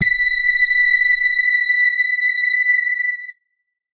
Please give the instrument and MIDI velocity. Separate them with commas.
electronic guitar, 127